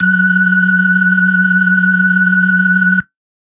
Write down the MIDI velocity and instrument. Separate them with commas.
25, electronic organ